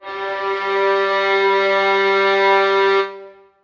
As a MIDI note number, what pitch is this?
55